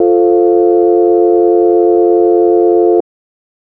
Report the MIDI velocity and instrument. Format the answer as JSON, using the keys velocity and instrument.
{"velocity": 75, "instrument": "electronic organ"}